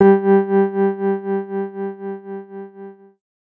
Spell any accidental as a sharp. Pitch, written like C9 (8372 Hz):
G3 (196 Hz)